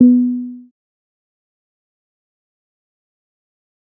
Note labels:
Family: bass; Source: synthesizer; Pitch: B3; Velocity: 100; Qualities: dark, fast decay, percussive

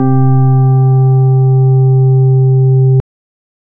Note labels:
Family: organ; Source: electronic; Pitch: C3; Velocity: 75; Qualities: dark

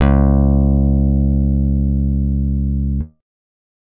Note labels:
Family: guitar; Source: acoustic; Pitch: C#2; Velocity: 25

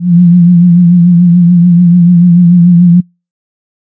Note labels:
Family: flute; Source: synthesizer; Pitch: F3; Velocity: 127; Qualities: dark

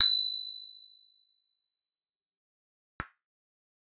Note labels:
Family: guitar; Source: electronic; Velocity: 75; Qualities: fast decay, reverb

